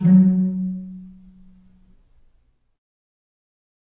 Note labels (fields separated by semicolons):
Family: string; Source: acoustic; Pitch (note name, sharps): F#3; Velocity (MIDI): 50; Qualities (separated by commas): dark, reverb